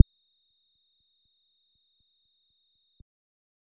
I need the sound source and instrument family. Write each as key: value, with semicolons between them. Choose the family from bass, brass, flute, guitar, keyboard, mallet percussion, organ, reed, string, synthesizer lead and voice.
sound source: synthesizer; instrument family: bass